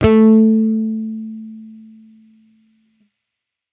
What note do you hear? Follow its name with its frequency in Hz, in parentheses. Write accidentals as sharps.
A3 (220 Hz)